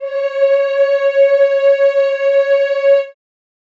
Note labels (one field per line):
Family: voice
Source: acoustic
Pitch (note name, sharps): C#5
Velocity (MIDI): 100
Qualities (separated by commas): reverb